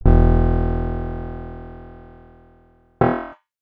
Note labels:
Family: guitar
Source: acoustic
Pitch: E1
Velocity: 25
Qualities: distorted

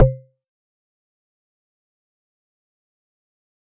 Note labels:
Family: mallet percussion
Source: acoustic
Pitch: C3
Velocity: 50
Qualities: fast decay, percussive

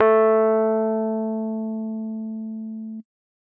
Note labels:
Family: keyboard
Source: electronic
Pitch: A3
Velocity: 100

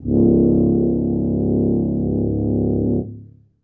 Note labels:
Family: brass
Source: acoustic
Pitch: C#1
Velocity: 50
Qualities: dark, reverb

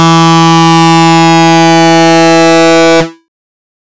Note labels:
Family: bass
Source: synthesizer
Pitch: E3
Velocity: 75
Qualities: bright, distorted

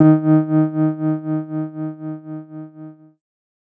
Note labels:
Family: keyboard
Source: electronic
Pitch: D#3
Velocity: 127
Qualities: dark

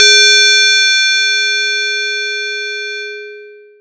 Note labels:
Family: mallet percussion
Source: acoustic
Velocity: 75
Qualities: distorted, long release

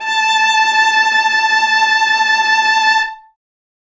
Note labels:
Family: string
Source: acoustic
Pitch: A5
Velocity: 100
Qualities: bright, reverb

